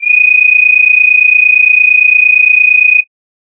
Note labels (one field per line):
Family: flute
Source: synthesizer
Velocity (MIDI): 75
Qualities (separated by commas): bright